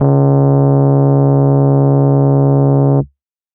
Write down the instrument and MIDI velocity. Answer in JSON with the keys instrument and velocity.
{"instrument": "electronic organ", "velocity": 127}